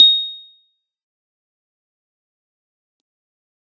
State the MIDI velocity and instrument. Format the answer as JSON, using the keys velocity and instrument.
{"velocity": 25, "instrument": "electronic keyboard"}